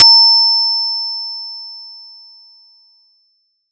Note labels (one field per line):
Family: mallet percussion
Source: acoustic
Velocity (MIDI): 100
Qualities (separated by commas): bright